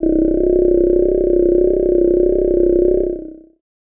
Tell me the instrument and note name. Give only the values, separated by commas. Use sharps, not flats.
synthesizer voice, C1